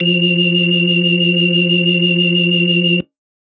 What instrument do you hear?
electronic organ